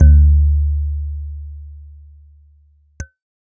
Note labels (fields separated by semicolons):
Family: keyboard; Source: electronic; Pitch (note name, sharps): D2; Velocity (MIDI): 25